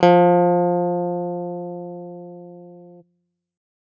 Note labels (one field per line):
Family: guitar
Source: electronic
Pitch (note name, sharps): F3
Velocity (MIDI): 75